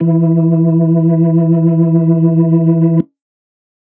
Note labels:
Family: organ; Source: electronic; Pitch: E3; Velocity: 25

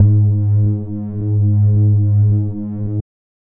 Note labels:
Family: bass; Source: synthesizer; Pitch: G#2; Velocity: 75; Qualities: dark

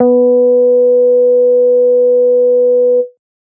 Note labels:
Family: bass; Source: synthesizer; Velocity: 25

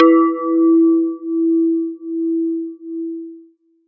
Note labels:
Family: guitar; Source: synthesizer; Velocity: 25; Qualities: long release

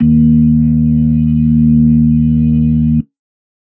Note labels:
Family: organ; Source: electronic; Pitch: D#2; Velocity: 100; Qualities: dark

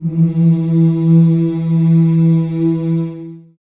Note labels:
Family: voice; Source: acoustic; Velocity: 25; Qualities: long release, reverb

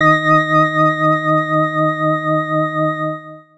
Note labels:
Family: organ; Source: electronic; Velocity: 127; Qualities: distorted

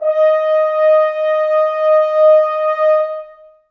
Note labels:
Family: brass; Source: acoustic; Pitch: D#5; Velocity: 100; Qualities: long release, reverb

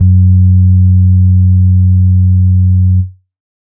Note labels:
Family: organ; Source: electronic; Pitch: F#2; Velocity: 127; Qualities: dark

